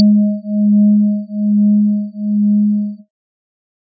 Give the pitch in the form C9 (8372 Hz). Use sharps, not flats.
G#3 (207.7 Hz)